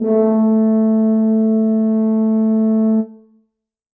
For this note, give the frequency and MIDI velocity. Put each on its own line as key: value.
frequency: 220 Hz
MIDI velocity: 127